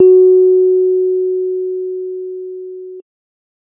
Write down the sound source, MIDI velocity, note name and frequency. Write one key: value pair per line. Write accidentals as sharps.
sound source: electronic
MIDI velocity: 75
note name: F#4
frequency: 370 Hz